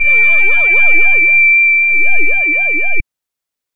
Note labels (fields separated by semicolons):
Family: reed; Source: synthesizer; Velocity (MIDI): 50; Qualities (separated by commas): distorted, non-linear envelope